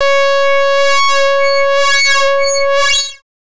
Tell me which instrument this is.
synthesizer bass